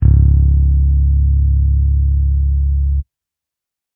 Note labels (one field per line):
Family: bass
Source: electronic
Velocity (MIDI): 75